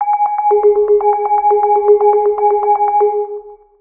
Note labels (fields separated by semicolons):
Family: mallet percussion; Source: synthesizer; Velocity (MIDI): 75; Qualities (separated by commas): dark, long release, multiphonic, percussive, tempo-synced